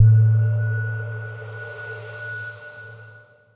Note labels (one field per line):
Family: mallet percussion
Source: electronic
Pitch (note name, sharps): A2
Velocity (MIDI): 75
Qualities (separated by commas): non-linear envelope